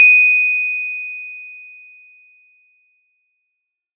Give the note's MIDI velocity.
25